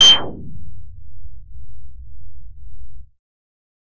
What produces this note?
synthesizer bass